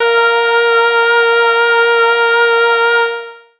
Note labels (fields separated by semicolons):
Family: voice; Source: synthesizer; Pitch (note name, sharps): A#4; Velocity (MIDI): 100; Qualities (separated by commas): long release